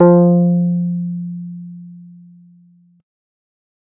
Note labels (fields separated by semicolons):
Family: keyboard; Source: electronic; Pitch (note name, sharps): F3; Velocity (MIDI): 50